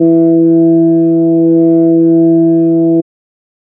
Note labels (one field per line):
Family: organ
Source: electronic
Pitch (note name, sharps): E3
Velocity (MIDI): 75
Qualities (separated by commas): dark